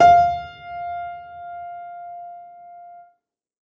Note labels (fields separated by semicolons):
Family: keyboard; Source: acoustic; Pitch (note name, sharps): F5; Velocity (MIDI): 100; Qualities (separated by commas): reverb